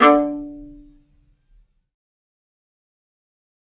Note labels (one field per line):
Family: string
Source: acoustic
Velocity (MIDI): 25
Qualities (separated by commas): fast decay, percussive, reverb